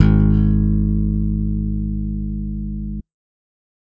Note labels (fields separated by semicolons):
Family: bass; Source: electronic; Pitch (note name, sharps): G#1; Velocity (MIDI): 100